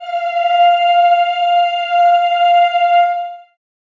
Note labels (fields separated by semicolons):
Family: voice; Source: acoustic; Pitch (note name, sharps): F5; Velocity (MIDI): 100; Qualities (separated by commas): long release, reverb